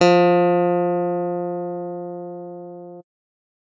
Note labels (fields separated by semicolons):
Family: keyboard; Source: electronic; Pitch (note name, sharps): F3; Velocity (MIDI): 127